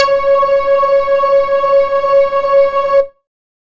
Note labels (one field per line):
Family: bass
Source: synthesizer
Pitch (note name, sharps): C#5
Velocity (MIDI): 50